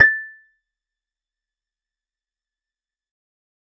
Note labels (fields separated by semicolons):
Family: guitar; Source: acoustic; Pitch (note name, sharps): A6; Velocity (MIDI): 100; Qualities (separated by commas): fast decay, percussive